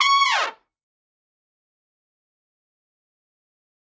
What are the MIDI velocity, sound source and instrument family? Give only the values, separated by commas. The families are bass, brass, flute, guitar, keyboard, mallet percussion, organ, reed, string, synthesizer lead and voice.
50, acoustic, brass